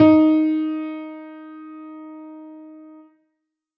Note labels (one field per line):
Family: keyboard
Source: acoustic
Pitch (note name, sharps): D#4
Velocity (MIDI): 100